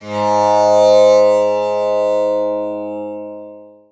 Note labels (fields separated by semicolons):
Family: guitar; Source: acoustic; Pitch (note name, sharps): G#2; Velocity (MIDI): 25; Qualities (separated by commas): bright, long release, reverb